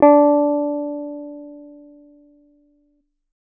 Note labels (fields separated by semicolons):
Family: guitar; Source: acoustic; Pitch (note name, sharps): D4; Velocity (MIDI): 50; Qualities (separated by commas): dark